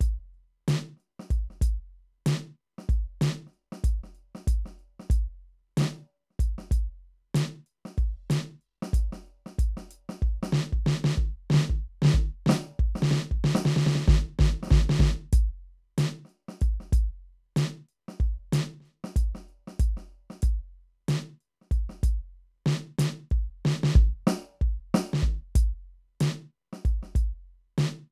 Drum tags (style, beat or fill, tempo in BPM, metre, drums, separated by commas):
hip-hop, beat, 94 BPM, 4/4, crash, closed hi-hat, hi-hat pedal, snare, kick